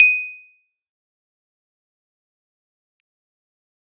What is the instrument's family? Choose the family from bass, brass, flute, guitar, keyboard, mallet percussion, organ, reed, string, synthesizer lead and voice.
keyboard